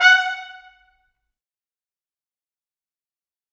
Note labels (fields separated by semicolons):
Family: brass; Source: acoustic; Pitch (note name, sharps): F#5; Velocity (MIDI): 127; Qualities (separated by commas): bright, fast decay, percussive, reverb